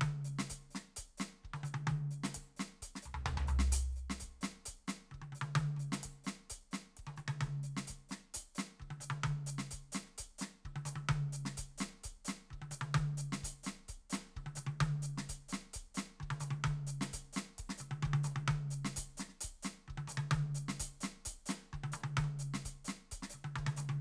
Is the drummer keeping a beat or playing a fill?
beat